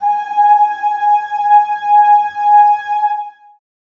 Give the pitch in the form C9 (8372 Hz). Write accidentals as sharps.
G#5 (830.6 Hz)